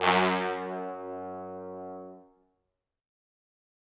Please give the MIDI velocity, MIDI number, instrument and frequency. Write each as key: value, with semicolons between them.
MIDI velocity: 127; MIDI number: 42; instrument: acoustic brass instrument; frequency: 92.5 Hz